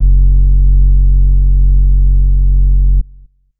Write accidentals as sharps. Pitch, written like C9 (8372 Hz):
F#1 (46.25 Hz)